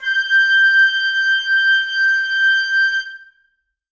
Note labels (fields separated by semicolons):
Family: reed; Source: acoustic; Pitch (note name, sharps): G6; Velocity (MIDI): 100; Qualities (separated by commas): reverb